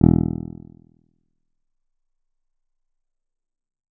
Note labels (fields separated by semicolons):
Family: guitar; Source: acoustic; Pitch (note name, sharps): E1; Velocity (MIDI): 50; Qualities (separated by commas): dark, percussive